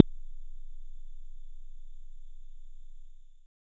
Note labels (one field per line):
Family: bass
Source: synthesizer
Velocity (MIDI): 25